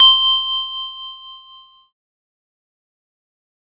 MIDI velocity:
25